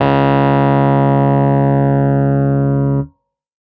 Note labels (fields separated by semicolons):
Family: keyboard; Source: electronic; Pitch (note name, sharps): C#2; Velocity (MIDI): 127; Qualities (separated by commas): distorted